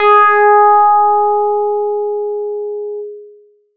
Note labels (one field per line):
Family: bass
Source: synthesizer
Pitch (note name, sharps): G#4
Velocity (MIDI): 127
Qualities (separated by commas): distorted